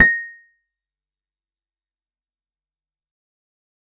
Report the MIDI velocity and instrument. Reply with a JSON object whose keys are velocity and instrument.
{"velocity": 25, "instrument": "acoustic guitar"}